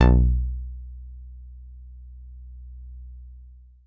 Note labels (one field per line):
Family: guitar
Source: synthesizer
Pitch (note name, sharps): B1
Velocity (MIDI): 100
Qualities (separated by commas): long release